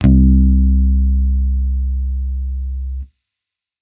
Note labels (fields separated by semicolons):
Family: bass; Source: electronic; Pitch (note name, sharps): C2; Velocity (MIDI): 50; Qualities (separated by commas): distorted